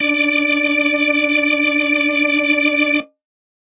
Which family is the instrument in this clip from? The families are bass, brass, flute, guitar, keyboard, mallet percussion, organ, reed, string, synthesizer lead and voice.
organ